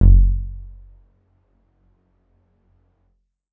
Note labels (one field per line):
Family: keyboard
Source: electronic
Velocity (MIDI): 75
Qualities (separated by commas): dark, percussive, reverb